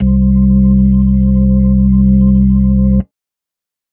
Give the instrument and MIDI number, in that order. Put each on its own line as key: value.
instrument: electronic organ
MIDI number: 36